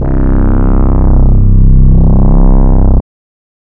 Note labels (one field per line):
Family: reed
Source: synthesizer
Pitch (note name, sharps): C1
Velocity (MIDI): 100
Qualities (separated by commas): distorted, non-linear envelope